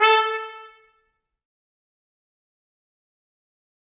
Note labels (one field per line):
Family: brass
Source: acoustic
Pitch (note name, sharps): A4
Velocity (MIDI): 127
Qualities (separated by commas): bright, fast decay, percussive, reverb